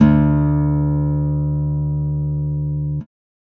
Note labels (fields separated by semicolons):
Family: guitar; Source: electronic; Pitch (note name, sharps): D2; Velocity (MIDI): 75